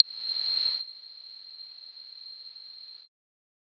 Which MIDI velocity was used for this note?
127